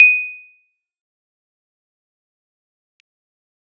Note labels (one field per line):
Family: keyboard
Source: electronic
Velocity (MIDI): 50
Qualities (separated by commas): bright, fast decay, percussive